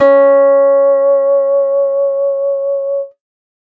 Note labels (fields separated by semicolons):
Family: guitar; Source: acoustic; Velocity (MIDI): 75